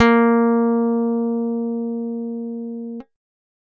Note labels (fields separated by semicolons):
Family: guitar; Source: acoustic; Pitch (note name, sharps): A#3; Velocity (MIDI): 100